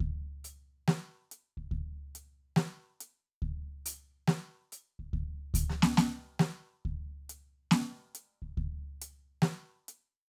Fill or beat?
beat